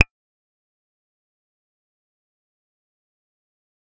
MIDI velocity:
25